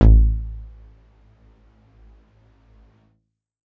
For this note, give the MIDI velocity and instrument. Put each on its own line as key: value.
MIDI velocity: 127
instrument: electronic keyboard